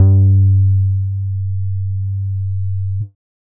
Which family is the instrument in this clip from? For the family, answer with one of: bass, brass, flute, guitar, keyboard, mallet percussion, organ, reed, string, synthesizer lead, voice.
bass